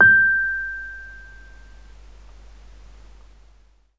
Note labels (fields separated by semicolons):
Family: keyboard; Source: electronic; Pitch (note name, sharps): G6; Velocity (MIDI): 25